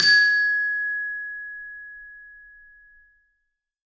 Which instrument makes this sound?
acoustic mallet percussion instrument